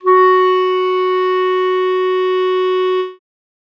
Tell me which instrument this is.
acoustic reed instrument